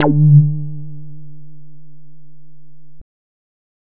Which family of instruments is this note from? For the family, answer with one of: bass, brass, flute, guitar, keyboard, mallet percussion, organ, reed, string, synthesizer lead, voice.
bass